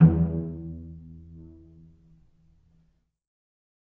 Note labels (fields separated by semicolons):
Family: string; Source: acoustic; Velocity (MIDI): 127; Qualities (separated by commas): dark, reverb